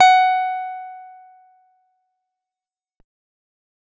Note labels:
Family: guitar; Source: acoustic; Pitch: F#5; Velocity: 50; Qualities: fast decay

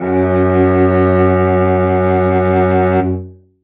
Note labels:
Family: string; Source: acoustic; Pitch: F#2; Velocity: 127; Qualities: bright, reverb

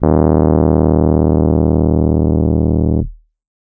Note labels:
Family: keyboard; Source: electronic; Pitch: D#1; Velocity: 25; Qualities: distorted

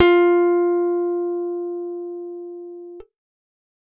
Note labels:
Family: guitar; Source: acoustic; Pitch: F4; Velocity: 100

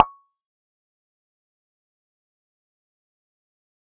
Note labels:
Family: bass; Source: synthesizer; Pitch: C#6; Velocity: 127; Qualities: fast decay, percussive

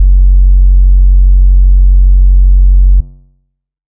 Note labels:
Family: bass; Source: synthesizer; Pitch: F#1; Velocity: 50; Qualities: dark

